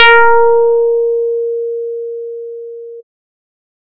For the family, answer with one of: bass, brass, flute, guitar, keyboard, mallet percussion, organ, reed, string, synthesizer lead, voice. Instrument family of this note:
bass